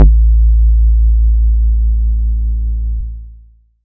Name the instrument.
synthesizer bass